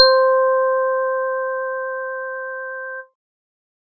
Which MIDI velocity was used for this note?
127